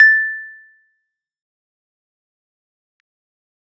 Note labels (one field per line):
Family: keyboard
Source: electronic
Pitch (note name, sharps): A6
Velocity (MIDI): 100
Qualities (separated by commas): fast decay, percussive